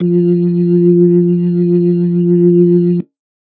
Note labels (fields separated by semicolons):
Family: organ; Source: electronic; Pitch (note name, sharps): F3; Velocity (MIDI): 25; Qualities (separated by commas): dark